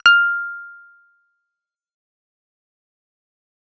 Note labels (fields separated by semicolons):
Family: bass; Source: synthesizer; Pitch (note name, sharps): F6; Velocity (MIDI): 100; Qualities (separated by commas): fast decay